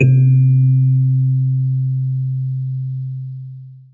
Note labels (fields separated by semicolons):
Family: mallet percussion; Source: acoustic; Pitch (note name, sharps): C3; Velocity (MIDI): 25; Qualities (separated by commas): dark, long release, reverb